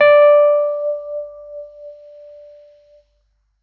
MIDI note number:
74